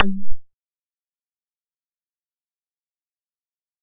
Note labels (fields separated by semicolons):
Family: bass; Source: synthesizer; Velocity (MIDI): 50; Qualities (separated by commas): distorted, fast decay, percussive